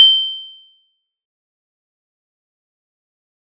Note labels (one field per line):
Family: mallet percussion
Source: acoustic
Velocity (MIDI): 75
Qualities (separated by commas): bright, fast decay, percussive